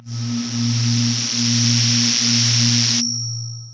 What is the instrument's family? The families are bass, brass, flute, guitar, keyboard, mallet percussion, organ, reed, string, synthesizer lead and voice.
voice